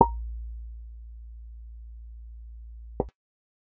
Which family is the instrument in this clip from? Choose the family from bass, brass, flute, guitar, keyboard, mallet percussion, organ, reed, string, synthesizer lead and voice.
bass